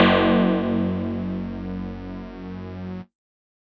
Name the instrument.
electronic mallet percussion instrument